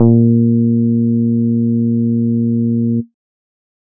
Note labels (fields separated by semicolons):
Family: bass; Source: synthesizer; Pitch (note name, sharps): A#2; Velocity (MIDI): 50